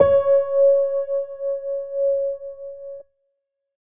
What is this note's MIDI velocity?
50